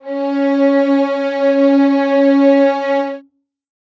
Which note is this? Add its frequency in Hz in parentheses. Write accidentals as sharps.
C#4 (277.2 Hz)